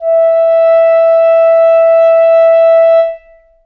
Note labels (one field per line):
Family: reed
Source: acoustic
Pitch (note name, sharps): E5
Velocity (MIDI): 50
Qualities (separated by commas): long release, reverb